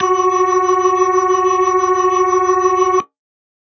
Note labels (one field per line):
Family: organ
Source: electronic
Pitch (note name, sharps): F#4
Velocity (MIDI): 50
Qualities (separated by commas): bright